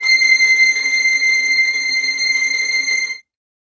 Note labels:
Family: string; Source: acoustic; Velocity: 127; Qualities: non-linear envelope, reverb

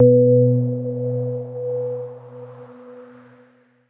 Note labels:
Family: keyboard; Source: electronic; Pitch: B2; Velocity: 25; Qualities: dark

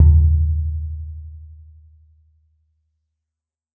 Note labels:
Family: mallet percussion; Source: acoustic; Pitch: D#2; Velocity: 127; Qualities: dark, reverb

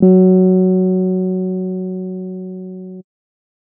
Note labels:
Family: keyboard; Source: electronic; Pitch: F#3; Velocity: 25; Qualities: dark

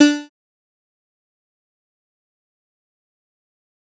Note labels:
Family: bass; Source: synthesizer; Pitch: D4; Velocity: 25; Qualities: bright, distorted, fast decay, percussive

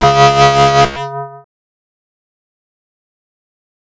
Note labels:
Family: bass; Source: synthesizer; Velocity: 25; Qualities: distorted, fast decay, multiphonic

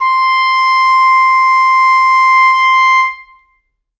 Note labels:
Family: reed; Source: acoustic; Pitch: C6; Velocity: 127; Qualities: reverb

